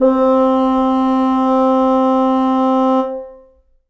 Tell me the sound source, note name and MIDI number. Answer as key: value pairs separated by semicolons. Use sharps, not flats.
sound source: acoustic; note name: C4; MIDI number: 60